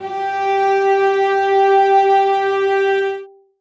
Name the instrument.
acoustic string instrument